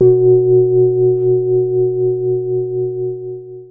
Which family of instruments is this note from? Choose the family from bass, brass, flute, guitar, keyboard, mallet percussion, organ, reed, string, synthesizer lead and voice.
keyboard